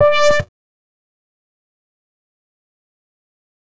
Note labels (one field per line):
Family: bass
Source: synthesizer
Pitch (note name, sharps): D5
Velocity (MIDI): 75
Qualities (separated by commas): fast decay, percussive